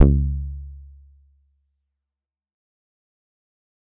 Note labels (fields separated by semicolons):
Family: bass; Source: synthesizer; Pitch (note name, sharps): C#2; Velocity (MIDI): 25; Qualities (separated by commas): dark, distorted, fast decay